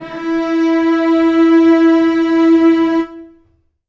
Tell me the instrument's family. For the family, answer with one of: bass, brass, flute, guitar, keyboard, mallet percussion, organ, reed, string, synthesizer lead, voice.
string